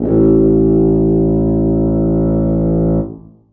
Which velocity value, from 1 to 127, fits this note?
127